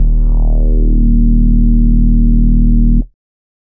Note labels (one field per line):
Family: bass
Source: synthesizer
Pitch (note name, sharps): D#1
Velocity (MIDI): 75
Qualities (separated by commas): dark, distorted